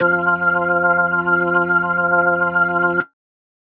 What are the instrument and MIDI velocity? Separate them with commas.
electronic organ, 75